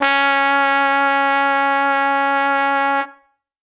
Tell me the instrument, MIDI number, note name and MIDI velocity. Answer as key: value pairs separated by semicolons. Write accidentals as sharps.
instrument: acoustic brass instrument; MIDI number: 61; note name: C#4; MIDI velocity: 100